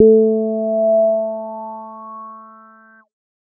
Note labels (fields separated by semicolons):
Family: bass; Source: synthesizer; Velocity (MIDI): 25